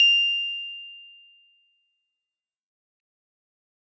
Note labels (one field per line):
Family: keyboard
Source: acoustic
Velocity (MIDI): 100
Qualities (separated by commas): bright, fast decay